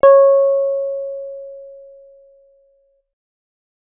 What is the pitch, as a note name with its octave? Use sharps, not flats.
C#5